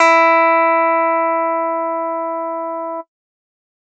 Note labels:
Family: guitar; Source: electronic; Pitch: E4; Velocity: 127; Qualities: bright

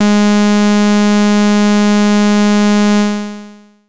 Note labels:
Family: bass; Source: synthesizer; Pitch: G#3; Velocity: 75; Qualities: bright, distorted, long release

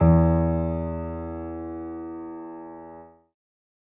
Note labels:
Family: keyboard; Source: acoustic; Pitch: E2; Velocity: 25

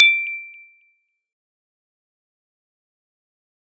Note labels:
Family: mallet percussion; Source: acoustic; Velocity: 127; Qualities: fast decay, percussive

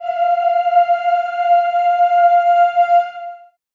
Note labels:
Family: voice; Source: acoustic; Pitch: F5; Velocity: 25; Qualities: long release, reverb

